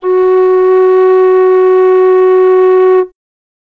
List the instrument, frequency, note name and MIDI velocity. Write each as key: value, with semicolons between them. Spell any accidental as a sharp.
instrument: acoustic flute; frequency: 370 Hz; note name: F#4; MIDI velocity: 25